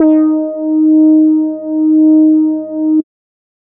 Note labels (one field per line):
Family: bass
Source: synthesizer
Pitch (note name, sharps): D#4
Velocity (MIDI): 100